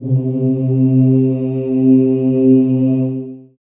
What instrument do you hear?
acoustic voice